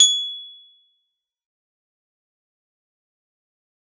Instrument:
acoustic guitar